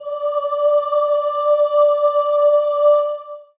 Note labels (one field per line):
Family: voice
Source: acoustic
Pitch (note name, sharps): D5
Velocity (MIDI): 50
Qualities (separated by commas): reverb